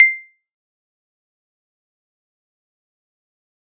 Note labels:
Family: keyboard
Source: electronic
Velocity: 25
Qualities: fast decay, percussive

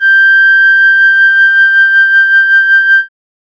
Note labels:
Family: keyboard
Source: synthesizer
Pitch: G6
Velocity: 25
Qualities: bright

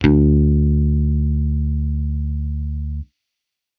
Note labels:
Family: bass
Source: electronic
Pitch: D2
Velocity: 75

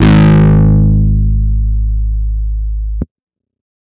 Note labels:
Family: guitar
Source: electronic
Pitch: G#1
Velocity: 127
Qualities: bright, distorted

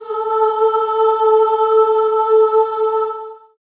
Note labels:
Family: voice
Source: acoustic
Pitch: A4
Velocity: 25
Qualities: reverb

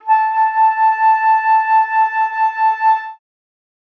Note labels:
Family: flute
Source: acoustic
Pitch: A5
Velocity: 25

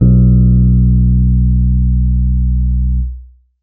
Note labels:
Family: keyboard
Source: electronic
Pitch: B1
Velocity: 50

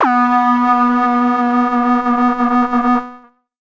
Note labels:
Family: synthesizer lead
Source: synthesizer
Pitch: B3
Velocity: 50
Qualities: distorted, multiphonic, non-linear envelope

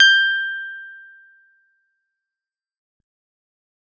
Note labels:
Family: guitar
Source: electronic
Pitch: G6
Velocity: 100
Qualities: fast decay

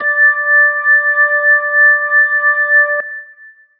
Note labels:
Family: organ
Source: electronic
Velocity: 100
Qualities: long release

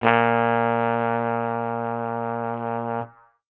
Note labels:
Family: brass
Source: acoustic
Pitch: A#2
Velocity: 50

